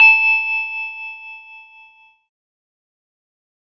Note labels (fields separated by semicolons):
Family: keyboard; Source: electronic; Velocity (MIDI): 127; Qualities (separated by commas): fast decay, reverb